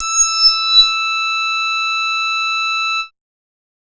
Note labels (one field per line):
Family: bass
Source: synthesizer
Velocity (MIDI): 100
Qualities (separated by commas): bright, distorted, multiphonic